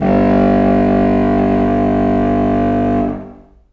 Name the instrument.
acoustic reed instrument